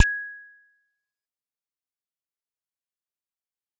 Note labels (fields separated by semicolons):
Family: mallet percussion; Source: acoustic; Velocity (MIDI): 75; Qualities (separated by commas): fast decay, percussive